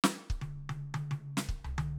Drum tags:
Afro-Cuban rumba, fill, 110 BPM, 4/4, snare, high tom, floor tom, kick

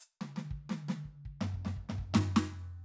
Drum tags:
New Orleans funk, fill, 84 BPM, 4/4, hi-hat pedal, snare, high tom, floor tom, kick

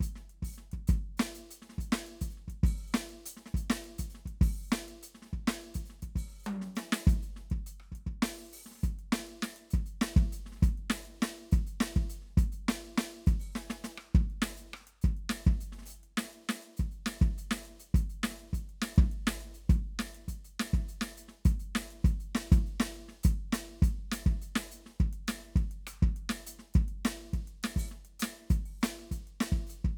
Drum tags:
rock, beat, 102 BPM, 3/4, closed hi-hat, open hi-hat, hi-hat pedal, snare, cross-stick, high tom, kick

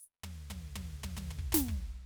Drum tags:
jazz-funk, fill, 116 BPM, 4/4, hi-hat pedal, snare, high tom, floor tom, kick

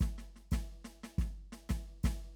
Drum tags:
folk rock, beat, 90 BPM, 4/4, hi-hat pedal, snare, kick

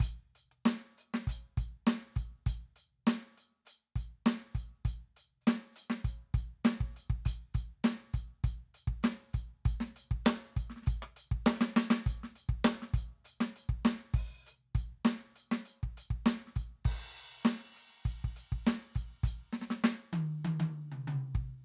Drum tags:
rock, beat, 100 BPM, 4/4, crash, closed hi-hat, open hi-hat, hi-hat pedal, snare, cross-stick, high tom, mid tom, kick

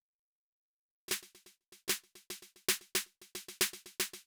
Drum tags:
funk, fill, 112 BPM, 4/4, snare

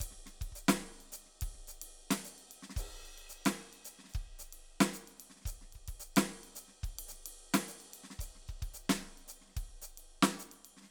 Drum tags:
prog rock, beat, 110 BPM, 5/4, crash, ride, hi-hat pedal, snare, kick

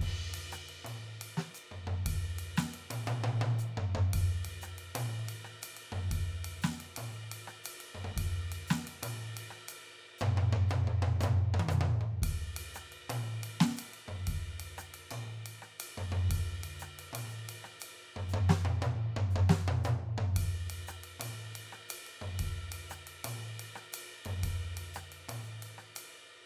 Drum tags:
Latin, beat, 118 BPM, 4/4, ride, ride bell, hi-hat pedal, snare, cross-stick, high tom, mid tom, floor tom, kick

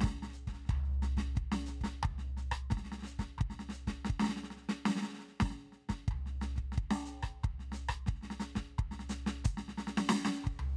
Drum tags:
samba, beat, 89 BPM, 4/4, hi-hat pedal, snare, cross-stick, floor tom, kick

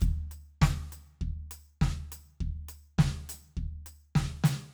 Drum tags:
rock, beat, 102 BPM, 4/4, ride, percussion, snare, kick

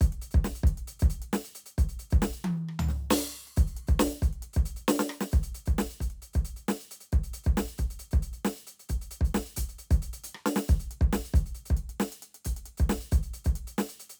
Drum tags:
rock, beat, 135 BPM, 4/4, crash, closed hi-hat, snare, cross-stick, high tom, floor tom, kick

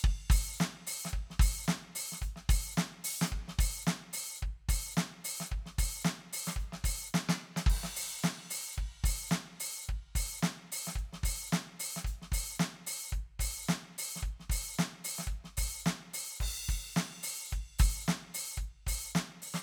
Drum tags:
swing, beat, 110 BPM, 4/4, crash, closed hi-hat, open hi-hat, hi-hat pedal, snare, kick

